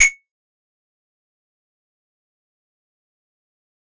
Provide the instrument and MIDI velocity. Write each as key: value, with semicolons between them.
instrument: acoustic keyboard; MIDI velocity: 127